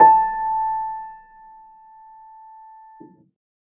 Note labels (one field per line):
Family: keyboard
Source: acoustic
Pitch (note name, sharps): A5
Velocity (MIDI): 50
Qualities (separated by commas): reverb